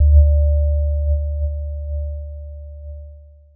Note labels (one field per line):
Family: keyboard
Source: electronic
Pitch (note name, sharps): D2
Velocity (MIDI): 127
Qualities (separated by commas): dark